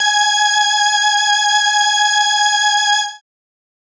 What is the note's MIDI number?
80